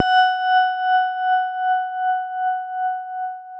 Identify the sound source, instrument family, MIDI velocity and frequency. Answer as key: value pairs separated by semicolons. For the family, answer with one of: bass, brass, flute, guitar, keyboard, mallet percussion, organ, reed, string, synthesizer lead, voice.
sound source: electronic; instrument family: guitar; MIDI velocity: 127; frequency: 740 Hz